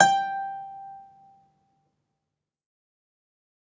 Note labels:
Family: guitar; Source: acoustic; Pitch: G5; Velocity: 100; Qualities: fast decay, reverb

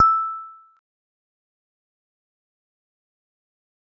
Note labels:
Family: mallet percussion; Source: acoustic; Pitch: E6; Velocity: 50; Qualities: fast decay, percussive

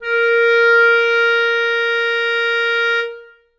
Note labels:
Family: reed; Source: acoustic; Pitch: A#4; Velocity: 127; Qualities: reverb

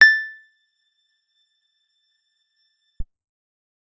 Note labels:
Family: guitar; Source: acoustic; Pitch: A6; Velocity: 50; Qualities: percussive

